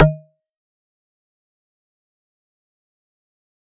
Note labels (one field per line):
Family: mallet percussion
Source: acoustic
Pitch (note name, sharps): D#3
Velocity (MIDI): 75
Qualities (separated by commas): fast decay, percussive